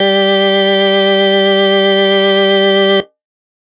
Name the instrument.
electronic organ